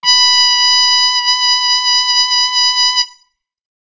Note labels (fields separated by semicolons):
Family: brass; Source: acoustic; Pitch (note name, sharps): B5; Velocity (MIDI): 127; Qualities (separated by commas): bright